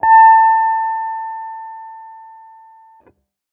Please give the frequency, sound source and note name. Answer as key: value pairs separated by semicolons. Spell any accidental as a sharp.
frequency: 880 Hz; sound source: electronic; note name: A5